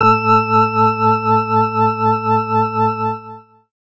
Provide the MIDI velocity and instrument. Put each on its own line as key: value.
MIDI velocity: 100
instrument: electronic organ